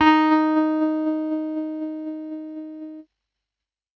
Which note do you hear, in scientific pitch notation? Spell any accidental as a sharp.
D#4